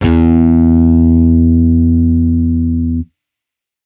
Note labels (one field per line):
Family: bass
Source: electronic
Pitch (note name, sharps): E2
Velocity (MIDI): 127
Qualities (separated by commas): distorted